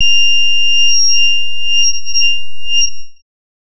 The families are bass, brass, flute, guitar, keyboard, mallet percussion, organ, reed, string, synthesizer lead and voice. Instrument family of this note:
bass